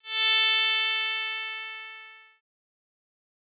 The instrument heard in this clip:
synthesizer bass